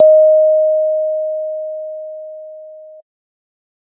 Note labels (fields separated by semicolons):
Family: keyboard; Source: electronic; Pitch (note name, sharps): D#5; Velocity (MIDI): 100